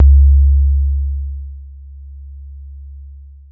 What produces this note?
electronic keyboard